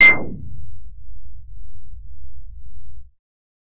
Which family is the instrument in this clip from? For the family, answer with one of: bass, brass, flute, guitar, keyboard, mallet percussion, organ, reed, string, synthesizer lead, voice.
bass